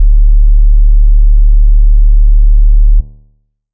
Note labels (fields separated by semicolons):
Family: bass; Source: synthesizer; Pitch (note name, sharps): D1; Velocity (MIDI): 127; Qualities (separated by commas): dark